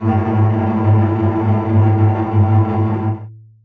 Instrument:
acoustic string instrument